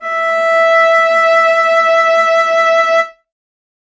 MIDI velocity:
50